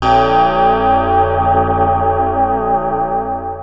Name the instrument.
electronic guitar